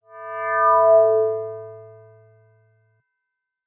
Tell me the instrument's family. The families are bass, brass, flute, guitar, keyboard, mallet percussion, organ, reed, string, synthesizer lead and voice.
mallet percussion